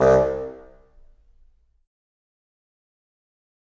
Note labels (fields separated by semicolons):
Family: reed; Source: acoustic; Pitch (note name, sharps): C2; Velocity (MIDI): 127; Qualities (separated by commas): fast decay, percussive, reverb